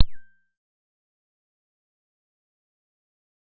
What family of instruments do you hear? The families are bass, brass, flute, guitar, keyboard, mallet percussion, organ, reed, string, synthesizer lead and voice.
bass